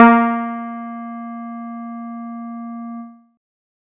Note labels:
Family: guitar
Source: synthesizer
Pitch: A#3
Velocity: 127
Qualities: dark

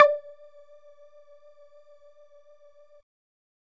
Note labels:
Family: bass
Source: synthesizer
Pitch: D5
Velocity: 50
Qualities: percussive

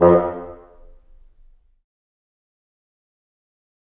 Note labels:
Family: reed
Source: acoustic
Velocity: 75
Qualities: fast decay, percussive, reverb

